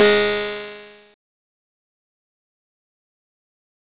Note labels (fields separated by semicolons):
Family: guitar; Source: electronic; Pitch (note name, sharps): G#3; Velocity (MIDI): 100; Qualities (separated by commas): bright, distorted, fast decay